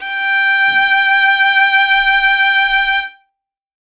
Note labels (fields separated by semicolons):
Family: string; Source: acoustic; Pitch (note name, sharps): G5; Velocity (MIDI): 50; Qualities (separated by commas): bright